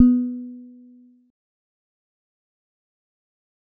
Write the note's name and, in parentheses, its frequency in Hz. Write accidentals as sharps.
B3 (246.9 Hz)